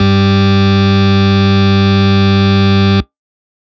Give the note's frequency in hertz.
98 Hz